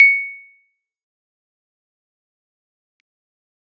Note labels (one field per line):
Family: keyboard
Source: electronic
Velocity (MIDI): 75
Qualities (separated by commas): fast decay, percussive